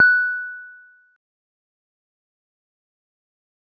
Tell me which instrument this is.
synthesizer guitar